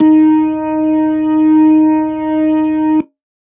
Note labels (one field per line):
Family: organ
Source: electronic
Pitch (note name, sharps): D#4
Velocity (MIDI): 100